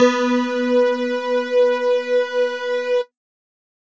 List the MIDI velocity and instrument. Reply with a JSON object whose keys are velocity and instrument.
{"velocity": 75, "instrument": "electronic mallet percussion instrument"}